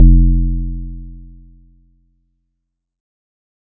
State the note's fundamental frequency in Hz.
43.65 Hz